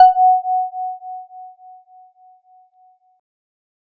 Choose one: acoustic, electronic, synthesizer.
electronic